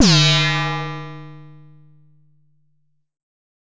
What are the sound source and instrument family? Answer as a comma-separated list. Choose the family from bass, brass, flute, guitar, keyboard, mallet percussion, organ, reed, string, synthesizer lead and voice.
synthesizer, bass